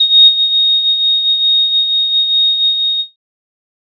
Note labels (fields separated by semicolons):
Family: flute; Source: synthesizer; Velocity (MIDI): 127; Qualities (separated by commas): bright, distorted